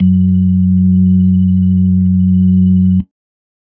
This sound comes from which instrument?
electronic organ